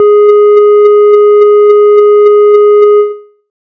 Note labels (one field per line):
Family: bass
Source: synthesizer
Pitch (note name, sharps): G#4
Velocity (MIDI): 127